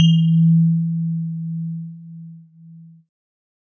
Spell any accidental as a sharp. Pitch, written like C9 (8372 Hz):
E3 (164.8 Hz)